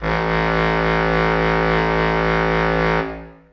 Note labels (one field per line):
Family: reed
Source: acoustic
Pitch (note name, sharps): A1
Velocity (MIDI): 127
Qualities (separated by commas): reverb